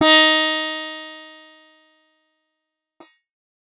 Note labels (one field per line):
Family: guitar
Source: acoustic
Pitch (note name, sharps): D#4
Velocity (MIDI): 100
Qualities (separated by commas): bright, distorted, fast decay